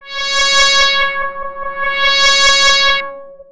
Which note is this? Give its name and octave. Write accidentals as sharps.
C#5